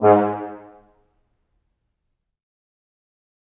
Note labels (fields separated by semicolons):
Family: brass; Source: acoustic; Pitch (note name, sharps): G#2; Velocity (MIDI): 100; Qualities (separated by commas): fast decay, percussive, reverb